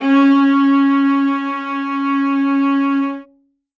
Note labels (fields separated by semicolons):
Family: string; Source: acoustic; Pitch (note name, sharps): C#4; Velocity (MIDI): 127; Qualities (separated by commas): reverb